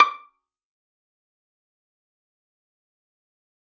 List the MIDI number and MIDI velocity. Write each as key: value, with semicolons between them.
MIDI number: 86; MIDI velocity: 127